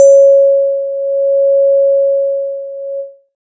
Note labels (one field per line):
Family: synthesizer lead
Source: synthesizer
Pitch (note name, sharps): C#5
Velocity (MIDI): 50